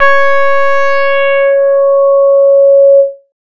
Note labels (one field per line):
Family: bass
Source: synthesizer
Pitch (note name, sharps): C#5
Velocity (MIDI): 100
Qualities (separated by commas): distorted